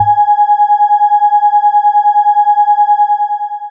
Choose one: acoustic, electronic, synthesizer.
synthesizer